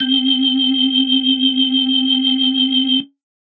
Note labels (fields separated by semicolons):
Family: organ; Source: electronic; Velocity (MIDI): 25; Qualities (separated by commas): bright